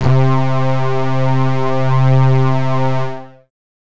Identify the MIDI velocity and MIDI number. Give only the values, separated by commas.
75, 48